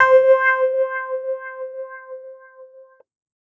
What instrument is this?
electronic keyboard